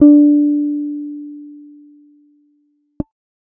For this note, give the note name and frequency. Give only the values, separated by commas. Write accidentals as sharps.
D4, 293.7 Hz